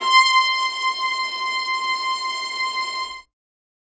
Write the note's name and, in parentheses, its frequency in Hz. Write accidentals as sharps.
C6 (1047 Hz)